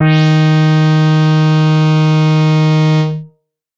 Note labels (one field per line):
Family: bass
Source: synthesizer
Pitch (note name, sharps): D#3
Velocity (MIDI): 127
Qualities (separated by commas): distorted